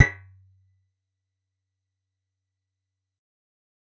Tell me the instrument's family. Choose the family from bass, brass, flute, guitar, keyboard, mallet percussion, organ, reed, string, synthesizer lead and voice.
guitar